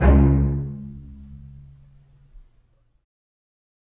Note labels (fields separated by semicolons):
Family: string; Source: acoustic; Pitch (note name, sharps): C#2; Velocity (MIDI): 75; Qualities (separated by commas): reverb